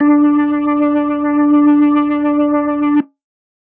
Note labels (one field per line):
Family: organ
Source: electronic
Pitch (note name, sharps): D4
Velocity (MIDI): 50